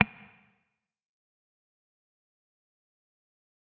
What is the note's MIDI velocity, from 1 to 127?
25